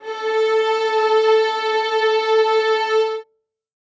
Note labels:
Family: string; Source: acoustic; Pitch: A4; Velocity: 100; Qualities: reverb

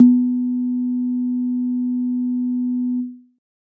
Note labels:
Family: keyboard; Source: electronic; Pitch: B3; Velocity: 127; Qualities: dark

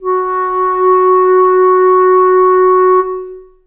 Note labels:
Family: reed; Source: acoustic; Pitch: F#4; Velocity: 25; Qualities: long release, reverb

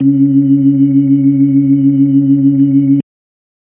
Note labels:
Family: organ; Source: electronic; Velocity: 25; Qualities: dark

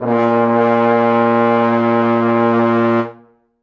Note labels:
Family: brass; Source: acoustic; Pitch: A#2; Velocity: 127; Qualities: reverb

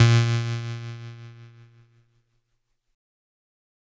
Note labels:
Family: keyboard; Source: electronic; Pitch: A#2; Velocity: 75; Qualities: bright, distorted

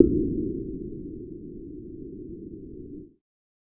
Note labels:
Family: bass; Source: synthesizer; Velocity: 100

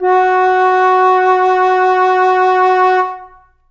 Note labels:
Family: flute; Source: acoustic; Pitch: F#4; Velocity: 127; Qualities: reverb

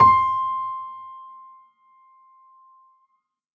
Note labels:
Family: keyboard; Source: acoustic; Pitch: C6; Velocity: 100

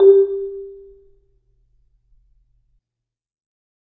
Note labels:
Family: mallet percussion; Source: acoustic; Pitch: G4; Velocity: 75; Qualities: dark, reverb

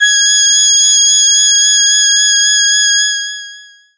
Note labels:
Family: voice; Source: synthesizer; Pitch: G#6; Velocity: 25; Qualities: bright, distorted, long release

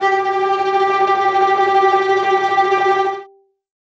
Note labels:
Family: string; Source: acoustic; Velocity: 75; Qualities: bright, non-linear envelope, reverb

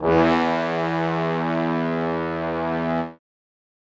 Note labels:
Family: brass; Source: acoustic; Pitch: E2; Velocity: 100; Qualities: bright, reverb

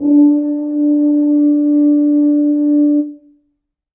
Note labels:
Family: brass; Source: acoustic; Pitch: D4; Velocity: 50; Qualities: dark, reverb

